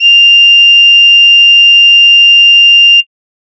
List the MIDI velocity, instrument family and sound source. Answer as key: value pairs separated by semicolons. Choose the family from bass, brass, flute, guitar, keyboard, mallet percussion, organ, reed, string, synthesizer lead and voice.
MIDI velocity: 50; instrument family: flute; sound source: synthesizer